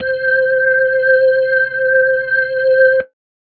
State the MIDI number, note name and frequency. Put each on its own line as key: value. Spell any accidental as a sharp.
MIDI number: 72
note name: C5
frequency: 523.3 Hz